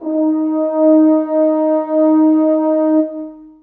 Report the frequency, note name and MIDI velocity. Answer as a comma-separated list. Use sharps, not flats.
311.1 Hz, D#4, 75